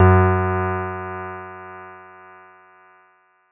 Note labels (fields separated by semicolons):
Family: keyboard; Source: electronic; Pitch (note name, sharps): F#2; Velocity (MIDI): 75